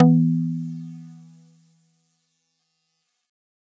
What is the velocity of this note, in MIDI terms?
25